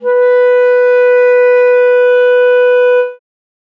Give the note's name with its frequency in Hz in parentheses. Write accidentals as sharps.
B4 (493.9 Hz)